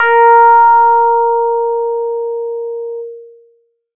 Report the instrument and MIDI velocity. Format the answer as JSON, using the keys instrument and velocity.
{"instrument": "synthesizer bass", "velocity": 100}